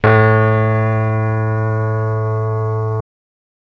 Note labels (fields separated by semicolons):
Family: keyboard; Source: electronic; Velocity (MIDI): 127; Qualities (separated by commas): bright